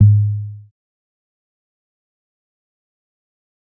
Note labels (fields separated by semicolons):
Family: bass; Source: synthesizer; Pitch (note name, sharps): G#2; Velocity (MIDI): 100; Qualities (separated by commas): dark, fast decay, percussive